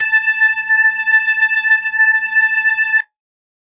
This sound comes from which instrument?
electronic organ